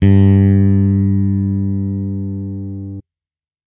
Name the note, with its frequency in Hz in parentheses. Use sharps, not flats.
G2 (98 Hz)